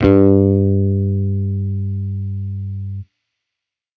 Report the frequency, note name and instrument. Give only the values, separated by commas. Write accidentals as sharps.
98 Hz, G2, electronic bass